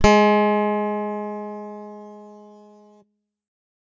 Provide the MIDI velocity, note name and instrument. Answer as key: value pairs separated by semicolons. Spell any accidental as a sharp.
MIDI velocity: 127; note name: G#3; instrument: electronic guitar